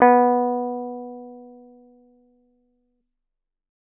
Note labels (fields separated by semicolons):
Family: guitar; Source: acoustic; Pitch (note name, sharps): B3; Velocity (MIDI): 75